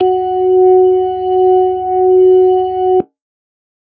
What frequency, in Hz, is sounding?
370 Hz